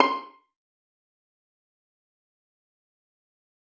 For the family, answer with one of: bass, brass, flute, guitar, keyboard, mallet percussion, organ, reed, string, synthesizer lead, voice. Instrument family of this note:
string